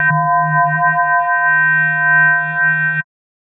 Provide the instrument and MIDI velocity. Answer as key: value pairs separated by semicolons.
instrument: synthesizer mallet percussion instrument; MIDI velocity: 75